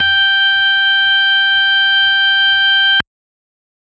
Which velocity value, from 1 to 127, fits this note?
25